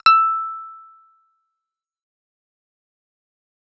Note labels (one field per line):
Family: bass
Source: synthesizer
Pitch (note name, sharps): E6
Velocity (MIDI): 50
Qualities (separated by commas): fast decay